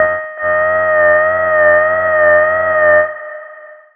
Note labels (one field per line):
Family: bass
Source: synthesizer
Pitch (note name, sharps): D#5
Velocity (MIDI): 75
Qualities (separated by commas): long release, reverb